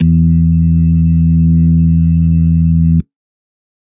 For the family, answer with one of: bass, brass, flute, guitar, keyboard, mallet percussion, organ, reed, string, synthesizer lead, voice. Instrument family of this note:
organ